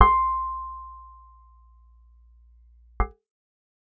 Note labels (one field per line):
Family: guitar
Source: acoustic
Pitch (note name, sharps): C6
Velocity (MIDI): 50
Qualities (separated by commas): dark